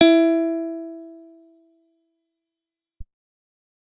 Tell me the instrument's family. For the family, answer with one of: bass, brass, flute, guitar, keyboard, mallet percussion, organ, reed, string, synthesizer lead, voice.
guitar